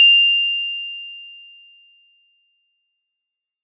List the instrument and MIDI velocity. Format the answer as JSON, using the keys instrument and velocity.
{"instrument": "acoustic mallet percussion instrument", "velocity": 127}